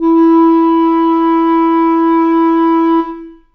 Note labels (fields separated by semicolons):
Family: reed; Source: acoustic; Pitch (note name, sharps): E4; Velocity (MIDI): 50; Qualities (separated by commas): reverb